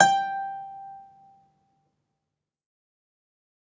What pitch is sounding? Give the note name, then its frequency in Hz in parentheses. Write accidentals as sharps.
G5 (784 Hz)